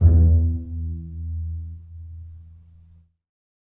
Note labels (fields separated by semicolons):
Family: string; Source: acoustic; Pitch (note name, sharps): E2; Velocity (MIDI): 75; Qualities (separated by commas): dark, reverb